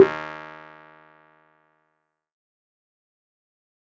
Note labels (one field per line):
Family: keyboard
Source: electronic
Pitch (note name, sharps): D#2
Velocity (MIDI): 25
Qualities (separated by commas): fast decay, percussive